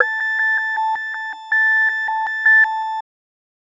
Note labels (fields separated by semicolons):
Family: bass; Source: synthesizer; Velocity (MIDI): 25; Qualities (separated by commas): tempo-synced